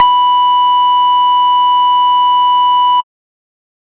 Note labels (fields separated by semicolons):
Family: bass; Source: synthesizer; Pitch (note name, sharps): B5; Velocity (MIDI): 50; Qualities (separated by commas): distorted, tempo-synced